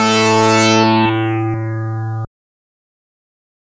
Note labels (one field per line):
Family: bass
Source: synthesizer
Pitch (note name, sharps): A2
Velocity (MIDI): 100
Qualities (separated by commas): bright, distorted